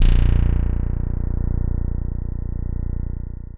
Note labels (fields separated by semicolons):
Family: guitar; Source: synthesizer; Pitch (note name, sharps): A#0; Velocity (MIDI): 100; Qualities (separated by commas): long release